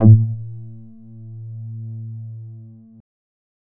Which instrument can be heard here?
synthesizer bass